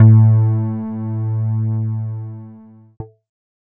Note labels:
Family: keyboard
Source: electronic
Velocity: 50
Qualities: dark, distorted

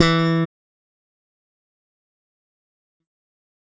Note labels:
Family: bass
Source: electronic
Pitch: E3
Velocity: 75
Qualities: bright, fast decay

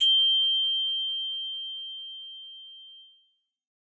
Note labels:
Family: bass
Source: synthesizer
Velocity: 25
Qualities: bright, distorted

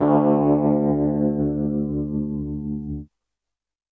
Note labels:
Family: keyboard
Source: electronic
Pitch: D2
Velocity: 100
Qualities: distorted

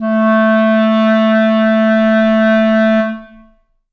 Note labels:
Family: reed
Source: acoustic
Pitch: A3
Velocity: 100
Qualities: long release, reverb

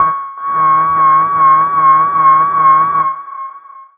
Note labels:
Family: bass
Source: synthesizer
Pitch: C#6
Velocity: 127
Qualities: long release, reverb

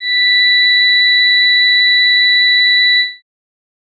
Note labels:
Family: organ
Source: electronic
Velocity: 100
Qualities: bright

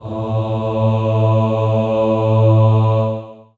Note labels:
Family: voice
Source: acoustic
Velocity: 25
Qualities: long release, reverb

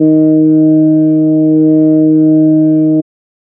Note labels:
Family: organ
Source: electronic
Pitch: D#3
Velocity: 127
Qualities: dark

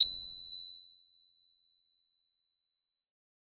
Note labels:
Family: keyboard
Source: electronic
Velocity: 50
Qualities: bright

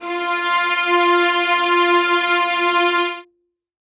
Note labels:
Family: string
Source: acoustic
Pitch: F4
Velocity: 127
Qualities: reverb

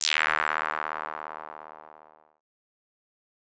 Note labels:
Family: bass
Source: synthesizer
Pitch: D#2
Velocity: 127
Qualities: bright, distorted, fast decay

